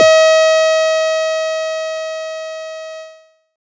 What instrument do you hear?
synthesizer bass